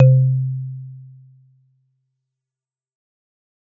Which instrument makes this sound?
acoustic mallet percussion instrument